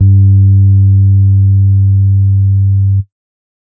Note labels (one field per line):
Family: keyboard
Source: electronic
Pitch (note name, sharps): G2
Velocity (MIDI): 25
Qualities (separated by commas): dark